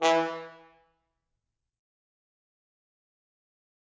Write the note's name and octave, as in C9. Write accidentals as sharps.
E3